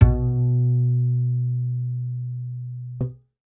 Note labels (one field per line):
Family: bass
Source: acoustic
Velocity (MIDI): 100